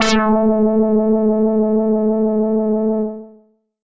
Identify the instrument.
synthesizer bass